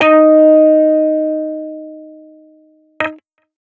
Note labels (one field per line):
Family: guitar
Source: electronic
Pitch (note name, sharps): D#4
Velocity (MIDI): 100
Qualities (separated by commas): distorted